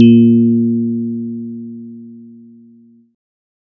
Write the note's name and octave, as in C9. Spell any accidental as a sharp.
A#2